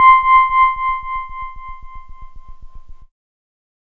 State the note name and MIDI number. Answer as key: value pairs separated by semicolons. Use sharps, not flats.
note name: C6; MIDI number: 84